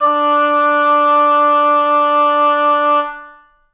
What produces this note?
acoustic reed instrument